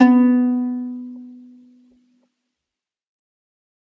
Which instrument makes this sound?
acoustic string instrument